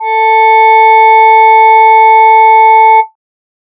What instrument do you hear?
synthesizer voice